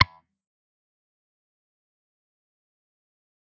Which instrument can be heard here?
electronic guitar